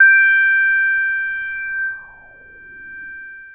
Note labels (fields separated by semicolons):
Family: synthesizer lead; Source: synthesizer; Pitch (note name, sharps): G6; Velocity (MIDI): 50; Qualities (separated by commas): long release